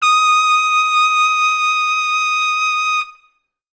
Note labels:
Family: brass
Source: acoustic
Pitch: D#6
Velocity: 100

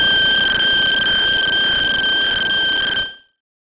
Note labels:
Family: bass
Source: synthesizer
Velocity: 127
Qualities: non-linear envelope

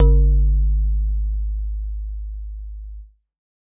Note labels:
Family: mallet percussion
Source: acoustic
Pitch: G#1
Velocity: 127

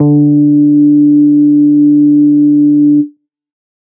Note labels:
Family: bass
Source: synthesizer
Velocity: 75

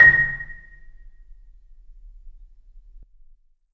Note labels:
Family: mallet percussion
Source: acoustic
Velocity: 50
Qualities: percussive, reverb

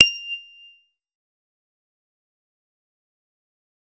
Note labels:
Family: bass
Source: synthesizer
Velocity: 100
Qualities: distorted, fast decay, percussive

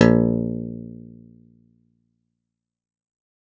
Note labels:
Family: guitar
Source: acoustic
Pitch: A#1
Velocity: 75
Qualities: fast decay, reverb

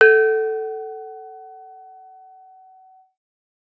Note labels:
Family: mallet percussion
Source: acoustic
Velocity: 127

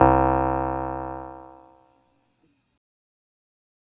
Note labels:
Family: keyboard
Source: electronic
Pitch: C2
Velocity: 75

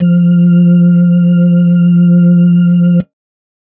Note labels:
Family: organ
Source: electronic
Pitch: F3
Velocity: 100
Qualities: dark

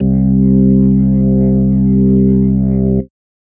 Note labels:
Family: organ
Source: electronic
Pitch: C2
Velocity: 75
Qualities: distorted

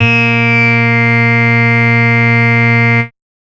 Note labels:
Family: bass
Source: synthesizer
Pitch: A#2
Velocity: 25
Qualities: bright, distorted, multiphonic

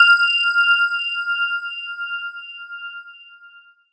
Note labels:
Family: mallet percussion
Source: electronic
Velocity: 50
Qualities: bright, long release

